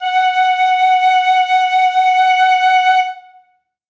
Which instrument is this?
acoustic flute